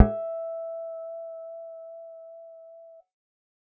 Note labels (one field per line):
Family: bass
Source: synthesizer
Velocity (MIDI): 25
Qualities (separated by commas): dark, reverb